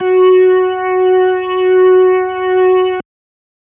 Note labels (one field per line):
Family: organ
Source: electronic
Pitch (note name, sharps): F#4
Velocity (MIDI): 100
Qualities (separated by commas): distorted